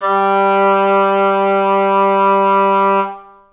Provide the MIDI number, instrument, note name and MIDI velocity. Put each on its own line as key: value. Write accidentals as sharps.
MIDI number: 55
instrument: acoustic reed instrument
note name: G3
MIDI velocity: 100